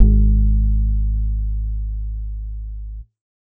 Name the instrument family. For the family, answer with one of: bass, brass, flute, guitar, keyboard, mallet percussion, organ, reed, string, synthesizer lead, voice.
bass